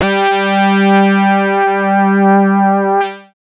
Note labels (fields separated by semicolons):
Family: bass; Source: synthesizer; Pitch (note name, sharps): G3; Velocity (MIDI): 25; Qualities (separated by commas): distorted, multiphonic